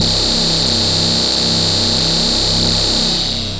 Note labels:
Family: bass; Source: synthesizer; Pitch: C1; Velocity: 127; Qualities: bright, distorted, long release

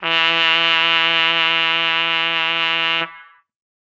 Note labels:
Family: brass; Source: acoustic; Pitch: E3; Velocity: 127; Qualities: distorted

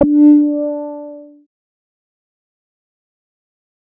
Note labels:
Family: bass; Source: synthesizer; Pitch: D4; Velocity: 25; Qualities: distorted, fast decay

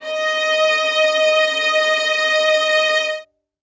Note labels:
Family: string; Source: acoustic; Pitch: D#5; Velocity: 127; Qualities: reverb

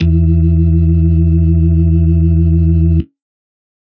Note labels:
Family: organ; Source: electronic; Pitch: E2; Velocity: 75; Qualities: dark

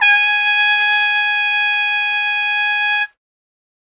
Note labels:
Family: brass; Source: acoustic; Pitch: G#5; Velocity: 50; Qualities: bright

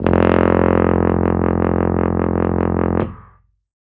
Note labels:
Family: brass; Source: acoustic; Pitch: F1; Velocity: 127

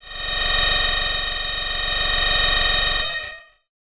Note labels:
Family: bass; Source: synthesizer; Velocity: 100; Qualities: tempo-synced

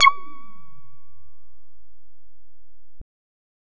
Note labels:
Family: bass; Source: synthesizer; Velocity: 50; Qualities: distorted

